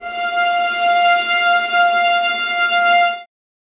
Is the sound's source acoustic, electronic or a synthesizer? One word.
acoustic